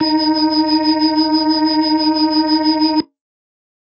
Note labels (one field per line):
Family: organ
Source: electronic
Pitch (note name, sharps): D#4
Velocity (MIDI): 50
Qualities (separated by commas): bright